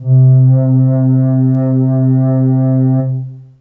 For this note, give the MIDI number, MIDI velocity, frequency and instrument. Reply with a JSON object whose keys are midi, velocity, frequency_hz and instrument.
{"midi": 48, "velocity": 25, "frequency_hz": 130.8, "instrument": "acoustic flute"}